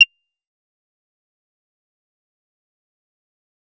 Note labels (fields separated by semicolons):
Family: bass; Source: synthesizer; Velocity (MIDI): 127; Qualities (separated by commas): fast decay, percussive